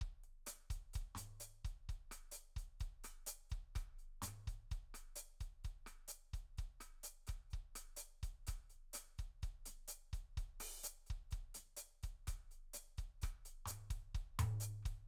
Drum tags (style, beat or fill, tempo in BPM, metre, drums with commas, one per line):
bossa nova
beat
127 BPM
4/4
closed hi-hat, open hi-hat, hi-hat pedal, snare, cross-stick, mid tom, kick